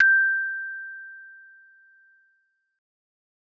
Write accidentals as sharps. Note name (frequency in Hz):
G6 (1568 Hz)